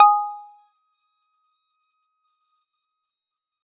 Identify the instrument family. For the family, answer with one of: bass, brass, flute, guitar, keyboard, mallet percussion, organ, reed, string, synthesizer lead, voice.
mallet percussion